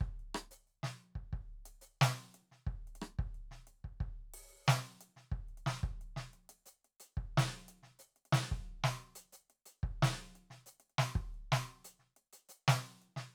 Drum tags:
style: folk rock; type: beat; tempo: 90 BPM; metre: 4/4; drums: closed hi-hat, open hi-hat, hi-hat pedal, snare, cross-stick, kick

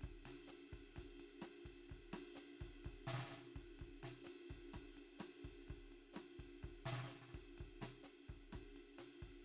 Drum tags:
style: bossa nova; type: beat; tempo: 127 BPM; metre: 4/4; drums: ride, hi-hat pedal, snare, cross-stick, kick

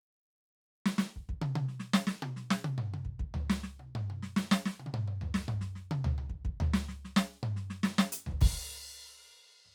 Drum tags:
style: pop; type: fill; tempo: 142 BPM; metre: 4/4; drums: crash, closed hi-hat, hi-hat pedal, snare, high tom, mid tom, floor tom, kick

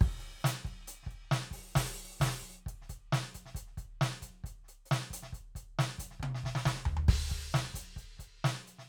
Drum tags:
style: rock; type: beat; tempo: 135 BPM; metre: 4/4; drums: crash, closed hi-hat, open hi-hat, hi-hat pedal, snare, high tom, floor tom, kick

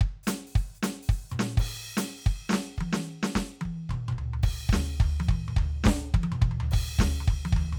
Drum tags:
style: swing; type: beat; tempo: 215 BPM; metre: 4/4; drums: crash, closed hi-hat, open hi-hat, hi-hat pedal, snare, high tom, mid tom, floor tom, kick

